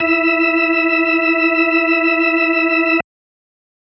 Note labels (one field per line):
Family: organ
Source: electronic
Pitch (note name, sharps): E4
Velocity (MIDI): 127